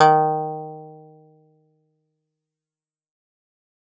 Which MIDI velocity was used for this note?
25